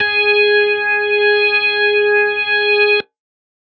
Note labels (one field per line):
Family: organ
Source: electronic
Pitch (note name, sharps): G#4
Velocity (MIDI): 75